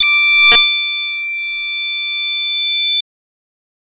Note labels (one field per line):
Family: voice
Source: synthesizer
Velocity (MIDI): 100